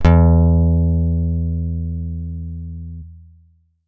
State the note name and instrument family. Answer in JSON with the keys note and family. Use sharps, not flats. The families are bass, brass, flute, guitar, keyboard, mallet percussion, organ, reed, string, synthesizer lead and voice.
{"note": "E2", "family": "guitar"}